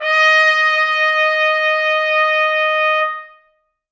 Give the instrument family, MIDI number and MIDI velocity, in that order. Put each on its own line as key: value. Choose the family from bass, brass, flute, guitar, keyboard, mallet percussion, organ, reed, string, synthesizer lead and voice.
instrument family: brass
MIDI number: 75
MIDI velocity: 127